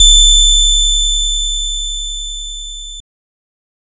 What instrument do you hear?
synthesizer guitar